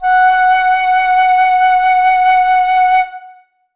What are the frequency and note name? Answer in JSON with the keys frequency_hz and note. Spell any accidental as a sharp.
{"frequency_hz": 740, "note": "F#5"}